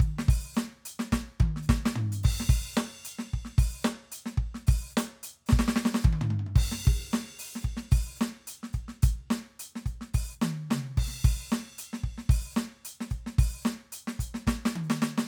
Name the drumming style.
swing